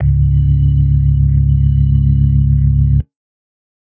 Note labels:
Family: organ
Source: electronic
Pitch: C#1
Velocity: 75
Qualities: dark

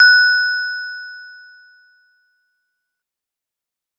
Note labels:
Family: mallet percussion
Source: acoustic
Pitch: F#6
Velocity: 75

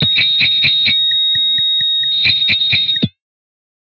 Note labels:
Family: guitar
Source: electronic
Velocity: 127

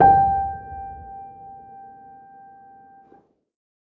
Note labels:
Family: keyboard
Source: acoustic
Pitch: G5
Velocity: 50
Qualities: reverb

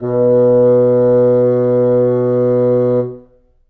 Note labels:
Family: reed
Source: acoustic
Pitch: B2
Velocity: 25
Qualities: reverb

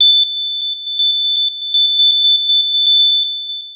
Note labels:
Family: synthesizer lead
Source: synthesizer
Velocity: 100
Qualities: bright, long release, tempo-synced

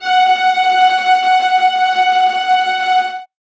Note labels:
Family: string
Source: acoustic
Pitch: F#5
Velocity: 127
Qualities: bright, non-linear envelope, reverb

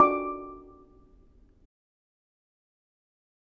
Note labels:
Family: mallet percussion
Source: acoustic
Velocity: 25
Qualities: fast decay, percussive, reverb

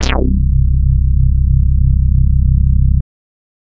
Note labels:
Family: bass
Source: synthesizer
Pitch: C1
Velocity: 100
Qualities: distorted

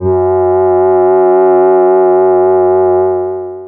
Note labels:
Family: voice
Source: synthesizer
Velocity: 25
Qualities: distorted, long release

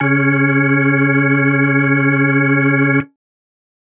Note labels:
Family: organ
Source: electronic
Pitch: C#3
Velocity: 127

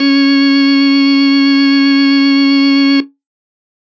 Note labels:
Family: organ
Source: electronic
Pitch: C#4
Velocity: 25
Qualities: distorted

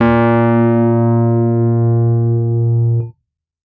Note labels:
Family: keyboard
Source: electronic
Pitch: A#2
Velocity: 127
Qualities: dark, distorted

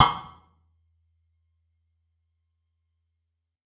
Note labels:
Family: guitar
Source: electronic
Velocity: 50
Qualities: percussive, reverb

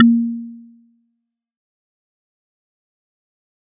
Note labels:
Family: mallet percussion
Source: acoustic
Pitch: A#3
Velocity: 127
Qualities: fast decay, percussive

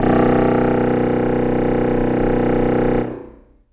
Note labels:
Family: reed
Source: acoustic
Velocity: 75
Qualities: reverb

